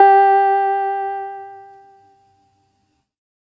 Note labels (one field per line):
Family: keyboard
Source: electronic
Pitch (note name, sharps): G4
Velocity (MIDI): 127